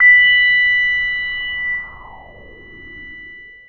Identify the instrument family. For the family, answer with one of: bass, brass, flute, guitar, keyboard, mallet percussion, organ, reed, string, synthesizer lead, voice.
synthesizer lead